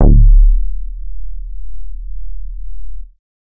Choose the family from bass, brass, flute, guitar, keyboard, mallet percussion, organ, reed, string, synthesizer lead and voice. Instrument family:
bass